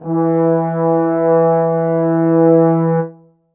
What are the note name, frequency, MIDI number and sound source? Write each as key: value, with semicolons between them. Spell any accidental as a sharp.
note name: E3; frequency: 164.8 Hz; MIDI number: 52; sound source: acoustic